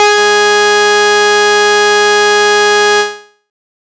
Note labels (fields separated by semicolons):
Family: bass; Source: synthesizer; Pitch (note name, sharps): G#4; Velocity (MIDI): 75; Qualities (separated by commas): bright, distorted